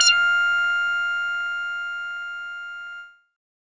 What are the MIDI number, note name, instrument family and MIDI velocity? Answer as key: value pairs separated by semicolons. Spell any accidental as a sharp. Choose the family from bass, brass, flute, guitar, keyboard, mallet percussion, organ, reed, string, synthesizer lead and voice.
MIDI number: 89; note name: F6; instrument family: bass; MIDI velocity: 127